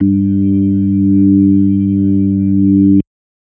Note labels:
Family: organ; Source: electronic; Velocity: 75

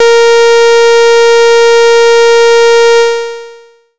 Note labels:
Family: bass; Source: synthesizer; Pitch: A#4; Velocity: 50; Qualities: bright, distorted, long release

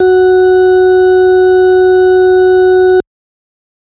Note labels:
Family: organ; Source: electronic; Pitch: F#4; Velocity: 100

